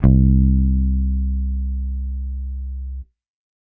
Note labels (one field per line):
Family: bass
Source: electronic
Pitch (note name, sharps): C2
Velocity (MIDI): 100